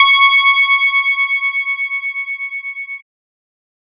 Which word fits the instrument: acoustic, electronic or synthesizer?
synthesizer